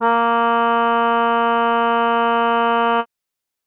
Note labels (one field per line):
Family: reed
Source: acoustic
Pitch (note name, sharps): A#3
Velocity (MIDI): 75